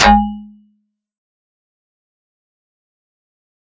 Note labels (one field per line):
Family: mallet percussion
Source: electronic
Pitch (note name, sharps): G#1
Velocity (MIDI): 127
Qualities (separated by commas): fast decay, percussive